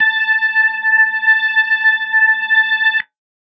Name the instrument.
electronic organ